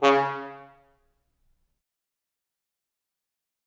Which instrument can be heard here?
acoustic brass instrument